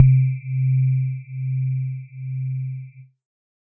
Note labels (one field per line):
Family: synthesizer lead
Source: synthesizer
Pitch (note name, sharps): C3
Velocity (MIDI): 50